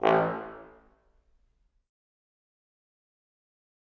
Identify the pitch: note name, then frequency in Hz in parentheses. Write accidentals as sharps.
A1 (55 Hz)